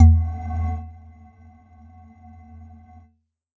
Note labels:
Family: mallet percussion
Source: electronic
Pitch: E2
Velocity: 100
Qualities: dark, non-linear envelope

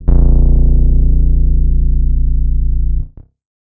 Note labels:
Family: guitar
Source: acoustic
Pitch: A#0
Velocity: 75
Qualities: dark

